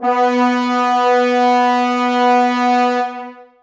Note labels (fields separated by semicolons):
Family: brass; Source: acoustic; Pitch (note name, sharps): B3; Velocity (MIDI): 127; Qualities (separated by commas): long release, reverb